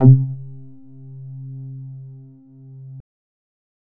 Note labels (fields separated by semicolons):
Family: bass; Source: synthesizer; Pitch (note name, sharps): C3; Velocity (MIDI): 25; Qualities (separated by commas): dark, distorted